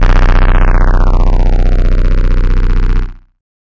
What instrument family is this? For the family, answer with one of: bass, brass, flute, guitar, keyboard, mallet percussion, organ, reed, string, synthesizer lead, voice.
bass